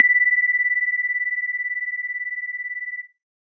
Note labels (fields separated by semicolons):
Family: synthesizer lead; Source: synthesizer; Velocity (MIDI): 50